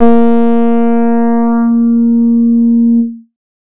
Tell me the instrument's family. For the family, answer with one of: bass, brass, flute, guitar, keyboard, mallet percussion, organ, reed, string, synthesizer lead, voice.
bass